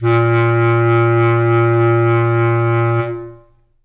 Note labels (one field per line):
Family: reed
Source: acoustic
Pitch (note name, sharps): A#2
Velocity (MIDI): 50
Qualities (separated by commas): reverb